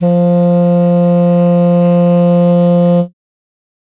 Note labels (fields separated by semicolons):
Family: reed; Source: acoustic; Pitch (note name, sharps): F3; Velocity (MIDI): 100